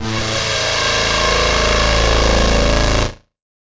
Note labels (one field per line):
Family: guitar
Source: electronic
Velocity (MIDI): 50